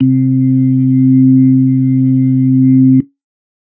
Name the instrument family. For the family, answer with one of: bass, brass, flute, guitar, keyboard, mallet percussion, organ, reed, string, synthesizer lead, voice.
organ